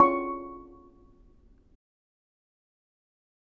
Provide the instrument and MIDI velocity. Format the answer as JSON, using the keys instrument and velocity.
{"instrument": "acoustic mallet percussion instrument", "velocity": 50}